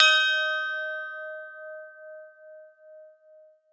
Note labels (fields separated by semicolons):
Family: mallet percussion; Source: acoustic; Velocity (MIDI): 100; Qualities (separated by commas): reverb